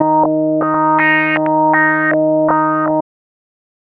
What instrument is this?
synthesizer bass